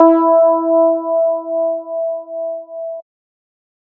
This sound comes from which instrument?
synthesizer bass